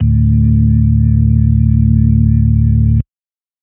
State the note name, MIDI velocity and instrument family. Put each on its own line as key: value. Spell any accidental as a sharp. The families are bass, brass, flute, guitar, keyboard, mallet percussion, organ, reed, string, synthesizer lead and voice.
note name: D1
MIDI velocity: 75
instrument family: organ